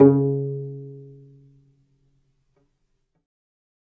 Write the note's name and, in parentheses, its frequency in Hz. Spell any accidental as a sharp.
C#3 (138.6 Hz)